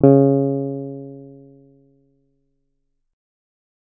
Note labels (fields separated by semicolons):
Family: guitar; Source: acoustic; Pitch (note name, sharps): C#3; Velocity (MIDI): 25; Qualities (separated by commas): dark